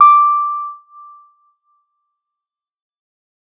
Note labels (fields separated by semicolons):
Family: bass; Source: synthesizer; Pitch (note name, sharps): D6; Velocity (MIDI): 75; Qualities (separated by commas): fast decay